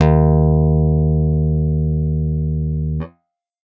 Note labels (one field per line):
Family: guitar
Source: electronic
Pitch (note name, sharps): D#2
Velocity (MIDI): 127